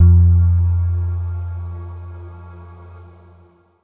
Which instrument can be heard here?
electronic guitar